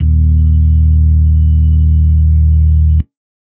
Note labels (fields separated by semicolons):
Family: organ; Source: electronic; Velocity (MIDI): 25; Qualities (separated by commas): dark